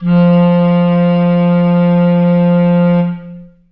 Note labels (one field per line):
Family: reed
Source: acoustic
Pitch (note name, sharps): F3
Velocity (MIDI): 25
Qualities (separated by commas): long release, reverb